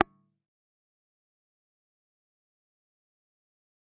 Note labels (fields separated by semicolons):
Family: guitar; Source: electronic; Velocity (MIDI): 25; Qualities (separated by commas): fast decay, percussive